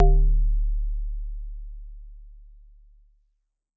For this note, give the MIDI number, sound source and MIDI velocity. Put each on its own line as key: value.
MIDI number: 26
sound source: acoustic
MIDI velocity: 100